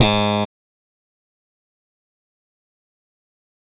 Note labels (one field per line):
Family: bass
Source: electronic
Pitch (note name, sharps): G#2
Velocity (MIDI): 75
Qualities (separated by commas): fast decay